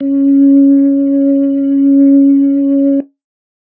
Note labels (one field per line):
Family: organ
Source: electronic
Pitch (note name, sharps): C#4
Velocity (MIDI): 100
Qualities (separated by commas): dark